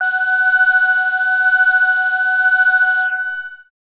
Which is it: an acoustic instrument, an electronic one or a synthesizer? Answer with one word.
synthesizer